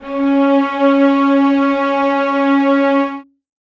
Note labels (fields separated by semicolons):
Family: string; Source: acoustic; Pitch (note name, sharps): C#4; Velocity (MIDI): 50; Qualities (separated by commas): reverb